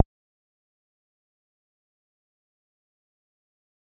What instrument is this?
synthesizer bass